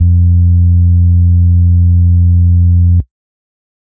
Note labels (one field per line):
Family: organ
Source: electronic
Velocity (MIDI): 25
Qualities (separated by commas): distorted